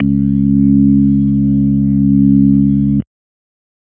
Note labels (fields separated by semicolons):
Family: organ; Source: electronic; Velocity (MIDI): 100